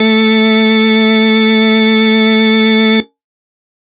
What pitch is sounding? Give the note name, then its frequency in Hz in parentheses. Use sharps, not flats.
A3 (220 Hz)